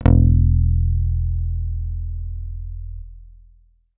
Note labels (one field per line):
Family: guitar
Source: electronic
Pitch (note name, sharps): E1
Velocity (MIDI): 75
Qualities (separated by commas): long release